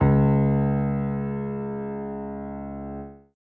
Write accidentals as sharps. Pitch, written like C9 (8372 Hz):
C#2 (69.3 Hz)